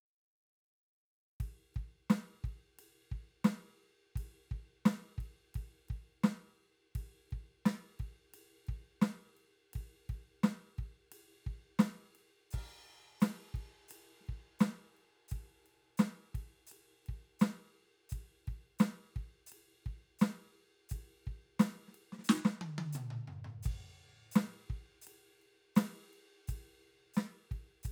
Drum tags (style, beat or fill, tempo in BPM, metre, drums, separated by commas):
rock, beat, 86 BPM, 4/4, crash, ride, hi-hat pedal, snare, high tom, mid tom, floor tom, kick